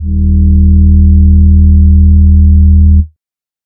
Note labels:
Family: voice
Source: synthesizer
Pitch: D#1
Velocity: 75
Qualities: dark

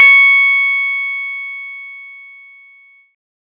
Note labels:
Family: bass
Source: synthesizer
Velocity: 75

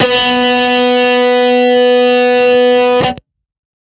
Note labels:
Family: guitar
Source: electronic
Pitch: B3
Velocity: 127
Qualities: distorted

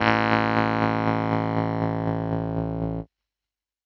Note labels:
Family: keyboard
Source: electronic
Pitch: A1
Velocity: 127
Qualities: distorted, tempo-synced

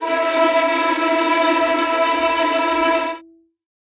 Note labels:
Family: string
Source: acoustic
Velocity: 25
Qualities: bright, non-linear envelope, reverb

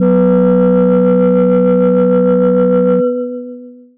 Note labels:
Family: mallet percussion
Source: electronic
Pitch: B1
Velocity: 127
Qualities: long release

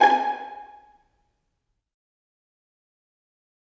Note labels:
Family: string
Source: acoustic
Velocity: 75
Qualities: fast decay, percussive, reverb

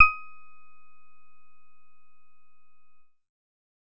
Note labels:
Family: bass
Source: synthesizer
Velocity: 25

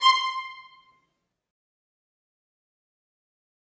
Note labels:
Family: string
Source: acoustic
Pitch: C6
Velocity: 50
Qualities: fast decay, percussive, reverb

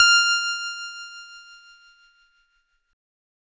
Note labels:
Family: keyboard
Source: electronic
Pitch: F6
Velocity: 127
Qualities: bright, distorted

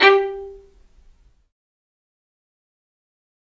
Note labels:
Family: string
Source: acoustic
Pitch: G4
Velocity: 25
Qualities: fast decay, percussive, reverb

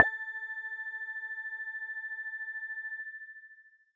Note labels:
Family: mallet percussion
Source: electronic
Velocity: 75

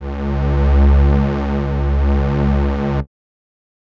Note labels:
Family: reed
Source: acoustic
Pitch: C#2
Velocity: 100

